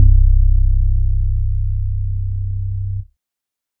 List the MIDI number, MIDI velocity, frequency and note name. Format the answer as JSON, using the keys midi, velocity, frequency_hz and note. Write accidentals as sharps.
{"midi": 24, "velocity": 75, "frequency_hz": 32.7, "note": "C1"}